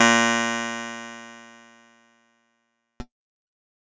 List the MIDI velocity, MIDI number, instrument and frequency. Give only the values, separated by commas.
50, 46, electronic keyboard, 116.5 Hz